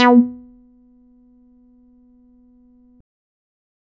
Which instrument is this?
synthesizer bass